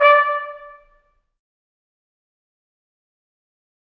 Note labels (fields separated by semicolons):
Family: brass; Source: acoustic; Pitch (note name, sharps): D5; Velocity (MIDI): 50; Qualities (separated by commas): fast decay, percussive, reverb